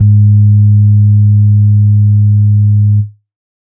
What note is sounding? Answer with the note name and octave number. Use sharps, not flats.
G#2